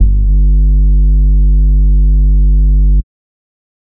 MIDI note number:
31